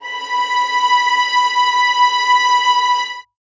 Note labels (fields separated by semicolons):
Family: string; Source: acoustic; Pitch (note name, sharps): B5; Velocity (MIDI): 25; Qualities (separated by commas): reverb